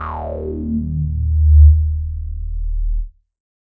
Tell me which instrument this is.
synthesizer bass